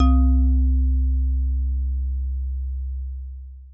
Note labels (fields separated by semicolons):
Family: mallet percussion; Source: acoustic; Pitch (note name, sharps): C2; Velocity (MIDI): 100; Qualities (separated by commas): long release